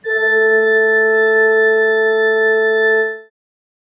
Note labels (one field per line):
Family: organ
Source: acoustic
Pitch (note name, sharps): A4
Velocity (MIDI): 127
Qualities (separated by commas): reverb